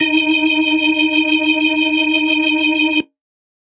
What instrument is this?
electronic organ